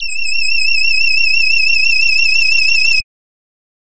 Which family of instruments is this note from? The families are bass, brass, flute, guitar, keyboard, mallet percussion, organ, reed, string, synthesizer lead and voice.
voice